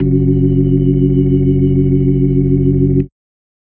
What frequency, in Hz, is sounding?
46.25 Hz